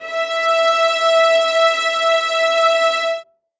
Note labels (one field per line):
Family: string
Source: acoustic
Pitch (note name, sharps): E5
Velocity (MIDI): 100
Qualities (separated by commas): reverb